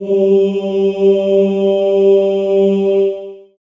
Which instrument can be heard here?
acoustic voice